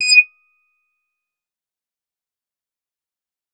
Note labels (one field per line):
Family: bass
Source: synthesizer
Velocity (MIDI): 100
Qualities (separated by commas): bright, distorted, fast decay, percussive